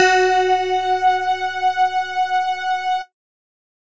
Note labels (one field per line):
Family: mallet percussion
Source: electronic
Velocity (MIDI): 25